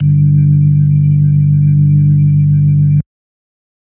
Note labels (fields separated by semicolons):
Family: organ; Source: electronic; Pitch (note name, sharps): G1; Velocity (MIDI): 127; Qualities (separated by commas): dark